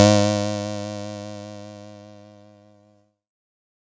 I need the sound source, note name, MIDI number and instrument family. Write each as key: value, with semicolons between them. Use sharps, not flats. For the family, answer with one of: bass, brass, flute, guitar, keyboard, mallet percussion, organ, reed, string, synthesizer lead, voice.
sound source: electronic; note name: G#2; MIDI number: 44; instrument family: keyboard